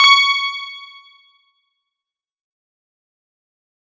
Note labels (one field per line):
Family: guitar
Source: electronic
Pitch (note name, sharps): C#6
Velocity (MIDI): 75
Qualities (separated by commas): fast decay